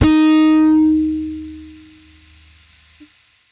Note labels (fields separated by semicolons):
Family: bass; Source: electronic; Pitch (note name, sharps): D#4; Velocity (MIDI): 25; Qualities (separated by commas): bright, distorted